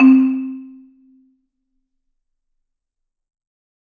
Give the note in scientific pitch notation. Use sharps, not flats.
C4